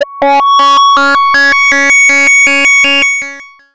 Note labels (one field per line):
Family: bass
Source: synthesizer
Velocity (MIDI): 50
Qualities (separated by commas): bright, distorted, long release, multiphonic, tempo-synced